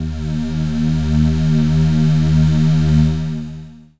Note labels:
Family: voice; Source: synthesizer; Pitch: D#2; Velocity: 25; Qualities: distorted, long release

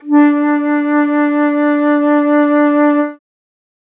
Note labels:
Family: flute; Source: acoustic; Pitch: D4; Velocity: 25

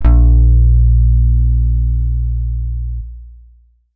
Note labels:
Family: guitar; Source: electronic; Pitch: A#1; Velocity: 75; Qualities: distorted, long release

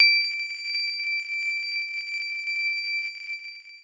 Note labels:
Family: guitar; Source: electronic; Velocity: 127; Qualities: bright, long release

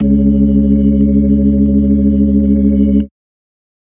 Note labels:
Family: organ; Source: electronic; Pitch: C#2; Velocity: 50; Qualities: dark

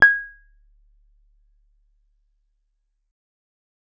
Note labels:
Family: guitar; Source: acoustic; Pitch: G#6; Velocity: 50; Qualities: percussive

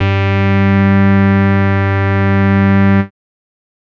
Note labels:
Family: bass; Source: synthesizer; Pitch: G2; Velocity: 50; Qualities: bright, distorted

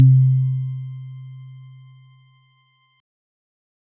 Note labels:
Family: keyboard; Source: electronic; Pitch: C3; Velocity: 100; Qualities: dark

